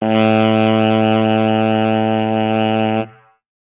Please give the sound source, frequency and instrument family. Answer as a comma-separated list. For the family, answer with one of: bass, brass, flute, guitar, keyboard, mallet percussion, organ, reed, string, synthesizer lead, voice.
acoustic, 110 Hz, reed